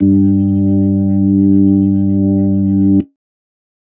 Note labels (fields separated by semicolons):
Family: organ; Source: electronic; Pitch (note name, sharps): G2; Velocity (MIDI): 100; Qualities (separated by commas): dark